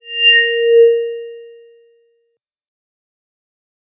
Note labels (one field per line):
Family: mallet percussion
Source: electronic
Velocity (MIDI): 50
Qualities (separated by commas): bright